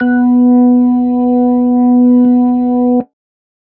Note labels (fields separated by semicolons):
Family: organ; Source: electronic; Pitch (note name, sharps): B3; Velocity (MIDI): 25